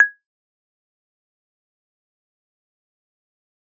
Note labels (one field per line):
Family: mallet percussion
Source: acoustic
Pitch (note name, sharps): G#6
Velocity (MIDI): 25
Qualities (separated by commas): dark, fast decay, percussive, reverb